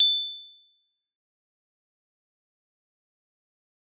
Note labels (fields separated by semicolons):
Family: mallet percussion; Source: acoustic; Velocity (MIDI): 100; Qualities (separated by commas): bright, fast decay, percussive